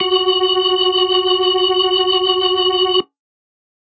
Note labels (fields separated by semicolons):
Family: organ; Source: electronic; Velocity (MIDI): 50